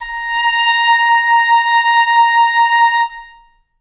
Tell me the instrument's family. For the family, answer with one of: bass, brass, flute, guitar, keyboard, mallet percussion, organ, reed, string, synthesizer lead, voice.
reed